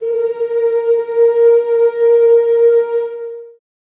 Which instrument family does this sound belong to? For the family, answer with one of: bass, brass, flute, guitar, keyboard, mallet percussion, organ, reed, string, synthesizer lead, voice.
voice